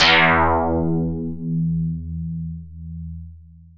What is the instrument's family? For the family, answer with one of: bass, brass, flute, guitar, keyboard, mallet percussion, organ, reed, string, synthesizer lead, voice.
synthesizer lead